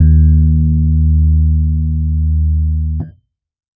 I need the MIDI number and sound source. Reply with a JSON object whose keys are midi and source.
{"midi": 39, "source": "electronic"}